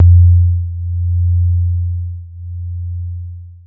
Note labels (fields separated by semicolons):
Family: keyboard; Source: electronic; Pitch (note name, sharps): F2; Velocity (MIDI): 127; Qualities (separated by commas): dark, long release